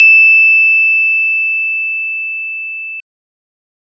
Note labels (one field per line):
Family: organ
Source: electronic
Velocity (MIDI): 50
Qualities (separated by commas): bright